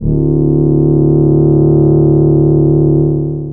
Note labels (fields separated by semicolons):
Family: voice; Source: synthesizer; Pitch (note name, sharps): D1; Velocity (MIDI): 50; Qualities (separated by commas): distorted, long release